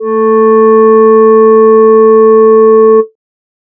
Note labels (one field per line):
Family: voice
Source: synthesizer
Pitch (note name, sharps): A3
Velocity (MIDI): 100